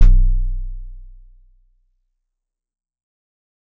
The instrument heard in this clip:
acoustic keyboard